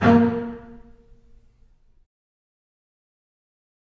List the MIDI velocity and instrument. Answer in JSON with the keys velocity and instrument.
{"velocity": 25, "instrument": "acoustic string instrument"}